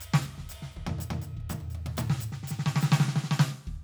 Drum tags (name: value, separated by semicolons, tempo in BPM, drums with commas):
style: songo; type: beat; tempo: 120 BPM; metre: 4/4; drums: ride, percussion, snare, cross-stick, high tom, mid tom, kick